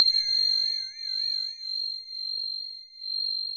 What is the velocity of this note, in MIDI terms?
127